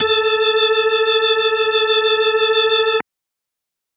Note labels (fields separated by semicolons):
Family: organ; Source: electronic; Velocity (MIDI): 25